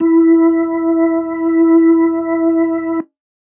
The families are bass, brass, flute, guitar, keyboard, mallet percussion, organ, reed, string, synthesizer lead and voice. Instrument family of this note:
organ